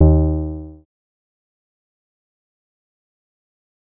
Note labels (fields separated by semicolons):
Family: synthesizer lead; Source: synthesizer; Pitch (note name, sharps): D#2; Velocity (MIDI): 50; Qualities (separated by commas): distorted, fast decay